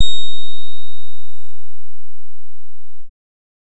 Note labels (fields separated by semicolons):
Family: bass; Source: synthesizer; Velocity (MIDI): 25; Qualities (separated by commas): distorted